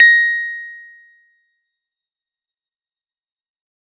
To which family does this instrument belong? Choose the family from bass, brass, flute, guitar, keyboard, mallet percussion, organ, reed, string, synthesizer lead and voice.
keyboard